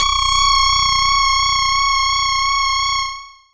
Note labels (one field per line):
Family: bass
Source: synthesizer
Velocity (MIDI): 100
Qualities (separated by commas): bright, distorted, tempo-synced